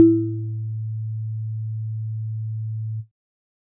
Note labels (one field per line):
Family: keyboard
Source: electronic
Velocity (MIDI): 50